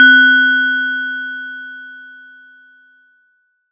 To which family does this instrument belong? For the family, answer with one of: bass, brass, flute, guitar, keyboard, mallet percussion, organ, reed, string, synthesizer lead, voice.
mallet percussion